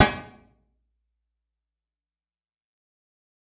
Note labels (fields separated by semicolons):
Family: guitar; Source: electronic; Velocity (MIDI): 100; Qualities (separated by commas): fast decay, percussive, reverb